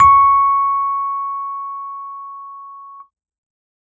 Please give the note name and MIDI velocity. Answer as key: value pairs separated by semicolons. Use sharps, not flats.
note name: C#6; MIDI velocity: 127